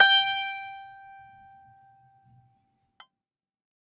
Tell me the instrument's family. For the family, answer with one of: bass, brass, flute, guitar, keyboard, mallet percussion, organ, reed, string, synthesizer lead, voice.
guitar